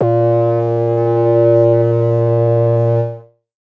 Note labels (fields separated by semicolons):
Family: synthesizer lead; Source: synthesizer; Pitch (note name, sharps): A#2; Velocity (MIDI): 100; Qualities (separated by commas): distorted, multiphonic, non-linear envelope